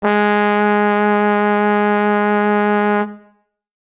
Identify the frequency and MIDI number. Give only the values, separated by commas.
207.7 Hz, 56